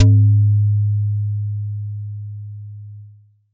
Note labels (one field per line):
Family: bass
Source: synthesizer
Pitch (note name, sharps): G#2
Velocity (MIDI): 75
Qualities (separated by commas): distorted